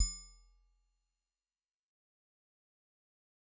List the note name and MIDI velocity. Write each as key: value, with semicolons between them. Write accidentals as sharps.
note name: F1; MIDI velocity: 75